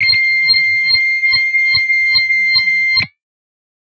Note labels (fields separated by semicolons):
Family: guitar; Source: electronic; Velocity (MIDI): 50; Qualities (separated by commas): bright, distorted